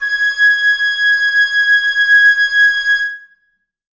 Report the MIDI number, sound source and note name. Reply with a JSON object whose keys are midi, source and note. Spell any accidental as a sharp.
{"midi": 92, "source": "acoustic", "note": "G#6"}